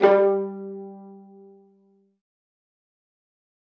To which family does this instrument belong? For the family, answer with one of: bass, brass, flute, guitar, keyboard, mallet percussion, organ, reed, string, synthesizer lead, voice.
string